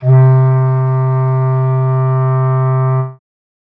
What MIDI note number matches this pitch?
48